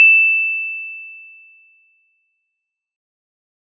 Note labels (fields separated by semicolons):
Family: mallet percussion; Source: acoustic; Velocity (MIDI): 127; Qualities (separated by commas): bright, fast decay